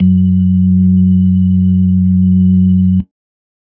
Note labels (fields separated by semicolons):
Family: organ; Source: electronic; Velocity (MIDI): 75; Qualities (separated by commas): dark